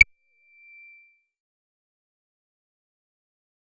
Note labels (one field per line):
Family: bass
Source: synthesizer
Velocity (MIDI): 127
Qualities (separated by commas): distorted, fast decay, percussive